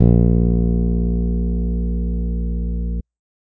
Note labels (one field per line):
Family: bass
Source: electronic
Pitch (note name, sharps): A#1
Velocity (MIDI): 100